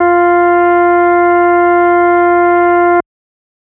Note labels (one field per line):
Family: organ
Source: electronic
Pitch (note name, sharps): F4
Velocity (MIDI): 127